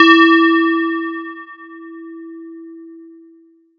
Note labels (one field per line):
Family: mallet percussion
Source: electronic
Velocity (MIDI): 100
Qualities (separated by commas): multiphonic